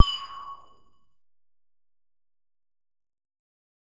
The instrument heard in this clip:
synthesizer bass